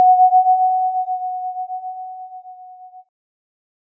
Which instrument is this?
electronic keyboard